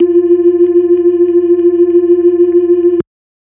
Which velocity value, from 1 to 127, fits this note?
25